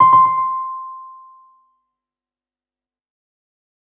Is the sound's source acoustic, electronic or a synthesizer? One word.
electronic